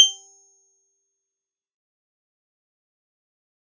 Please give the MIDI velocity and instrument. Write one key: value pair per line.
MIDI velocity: 50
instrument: acoustic mallet percussion instrument